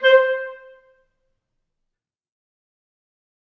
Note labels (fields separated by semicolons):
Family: reed; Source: acoustic; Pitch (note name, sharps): C5; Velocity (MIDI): 75; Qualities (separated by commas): fast decay, percussive, reverb